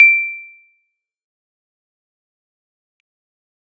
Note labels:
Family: keyboard; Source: electronic; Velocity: 100; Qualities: fast decay, percussive

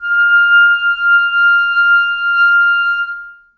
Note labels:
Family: reed; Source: acoustic; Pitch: F6; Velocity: 25; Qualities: reverb

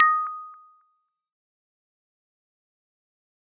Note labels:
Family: mallet percussion; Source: acoustic; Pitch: D#6; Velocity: 127; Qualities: fast decay, percussive

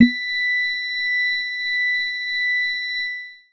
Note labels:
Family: organ; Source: electronic; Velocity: 100; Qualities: reverb

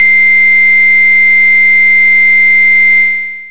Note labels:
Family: bass; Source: synthesizer; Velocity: 25; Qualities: bright, distorted, long release

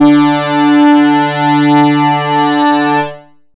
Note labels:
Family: bass; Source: synthesizer; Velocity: 127

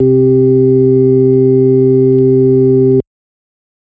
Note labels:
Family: organ; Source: electronic; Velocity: 127; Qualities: dark

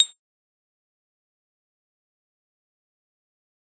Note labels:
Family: guitar; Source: synthesizer; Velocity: 75; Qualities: bright, fast decay, percussive

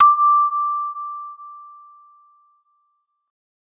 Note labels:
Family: mallet percussion; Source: acoustic; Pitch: D6; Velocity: 75; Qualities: bright, non-linear envelope

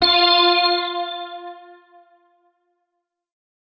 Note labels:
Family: guitar; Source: electronic; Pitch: F4; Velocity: 100

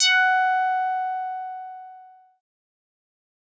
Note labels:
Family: synthesizer lead; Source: synthesizer; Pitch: F#5; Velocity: 127; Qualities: distorted, fast decay

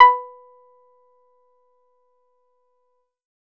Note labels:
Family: bass; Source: synthesizer; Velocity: 75; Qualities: percussive

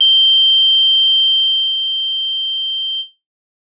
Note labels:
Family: guitar; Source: electronic; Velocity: 127; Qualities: bright

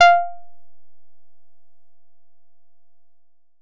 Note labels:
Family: guitar; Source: synthesizer; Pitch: F5; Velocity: 50; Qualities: long release

